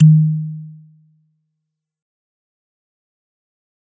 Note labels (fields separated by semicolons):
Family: mallet percussion; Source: acoustic; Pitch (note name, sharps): D#3; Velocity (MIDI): 127; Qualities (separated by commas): dark, fast decay